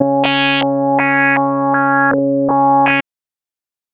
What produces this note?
synthesizer bass